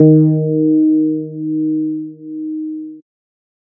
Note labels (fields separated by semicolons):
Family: bass; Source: synthesizer; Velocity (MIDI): 127